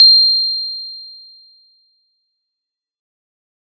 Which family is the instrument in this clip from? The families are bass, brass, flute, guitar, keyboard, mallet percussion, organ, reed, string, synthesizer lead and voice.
organ